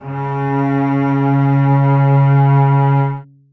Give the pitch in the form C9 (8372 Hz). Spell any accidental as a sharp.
C#3 (138.6 Hz)